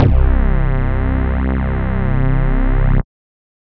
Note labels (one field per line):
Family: bass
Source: synthesizer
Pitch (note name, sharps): C1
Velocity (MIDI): 127